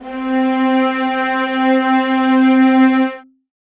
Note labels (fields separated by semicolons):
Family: string; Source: acoustic; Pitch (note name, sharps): C4; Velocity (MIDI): 50; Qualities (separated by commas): reverb